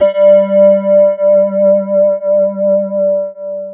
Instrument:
electronic guitar